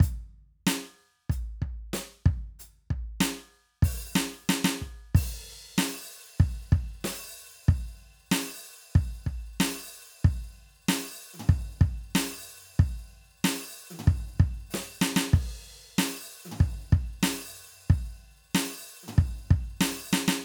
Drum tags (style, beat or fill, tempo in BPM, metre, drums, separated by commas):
rock, beat, 94 BPM, 4/4, crash, closed hi-hat, open hi-hat, hi-hat pedal, snare, high tom, floor tom, kick